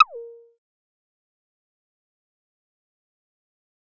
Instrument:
synthesizer bass